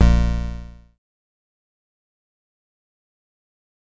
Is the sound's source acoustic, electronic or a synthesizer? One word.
synthesizer